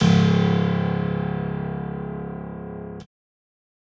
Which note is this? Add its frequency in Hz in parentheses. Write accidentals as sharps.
C#1 (34.65 Hz)